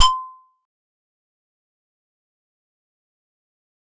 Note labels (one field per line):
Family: keyboard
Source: acoustic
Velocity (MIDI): 50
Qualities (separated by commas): fast decay, percussive